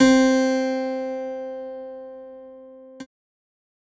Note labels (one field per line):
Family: keyboard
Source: electronic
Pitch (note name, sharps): C4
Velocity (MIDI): 127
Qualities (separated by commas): bright